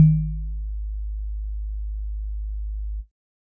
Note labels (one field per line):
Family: keyboard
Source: electronic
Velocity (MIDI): 75